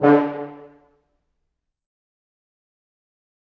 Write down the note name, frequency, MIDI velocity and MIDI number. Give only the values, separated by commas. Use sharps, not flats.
D3, 146.8 Hz, 100, 50